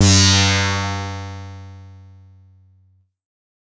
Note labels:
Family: bass; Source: synthesizer; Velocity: 50; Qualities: bright, distorted

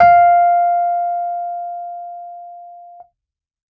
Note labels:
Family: keyboard; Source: electronic; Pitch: F5; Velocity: 127

